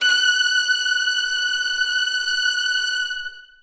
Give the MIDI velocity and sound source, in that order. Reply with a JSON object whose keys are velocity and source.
{"velocity": 127, "source": "acoustic"}